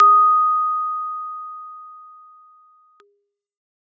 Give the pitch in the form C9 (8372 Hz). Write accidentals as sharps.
D#6 (1245 Hz)